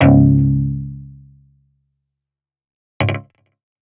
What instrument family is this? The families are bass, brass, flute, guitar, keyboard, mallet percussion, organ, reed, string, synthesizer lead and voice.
guitar